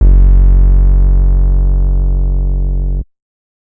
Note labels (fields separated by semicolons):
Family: bass; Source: synthesizer; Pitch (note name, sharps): F#1; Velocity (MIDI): 25; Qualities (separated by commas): distorted